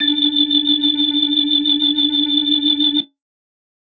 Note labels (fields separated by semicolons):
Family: organ; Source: electronic; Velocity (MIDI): 50; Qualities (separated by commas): bright